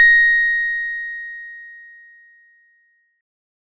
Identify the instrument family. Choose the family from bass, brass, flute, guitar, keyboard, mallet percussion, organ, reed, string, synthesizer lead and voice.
organ